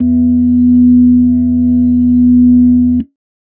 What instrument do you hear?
electronic keyboard